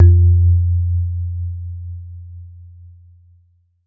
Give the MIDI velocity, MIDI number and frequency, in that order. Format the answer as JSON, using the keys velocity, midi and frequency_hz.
{"velocity": 75, "midi": 41, "frequency_hz": 87.31}